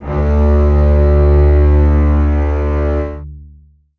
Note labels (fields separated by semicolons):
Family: string; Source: acoustic; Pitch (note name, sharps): D2; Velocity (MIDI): 75; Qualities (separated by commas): long release, reverb